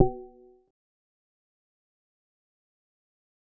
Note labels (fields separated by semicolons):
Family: mallet percussion; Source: synthesizer; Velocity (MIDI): 25; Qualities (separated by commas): fast decay, multiphonic, percussive